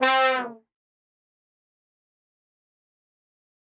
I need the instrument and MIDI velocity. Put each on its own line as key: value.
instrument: acoustic brass instrument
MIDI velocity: 25